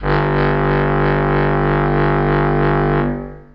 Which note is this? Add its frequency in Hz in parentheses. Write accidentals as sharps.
G1 (49 Hz)